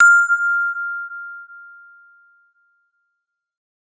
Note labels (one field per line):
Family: mallet percussion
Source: acoustic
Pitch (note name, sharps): F6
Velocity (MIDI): 100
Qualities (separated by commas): bright, non-linear envelope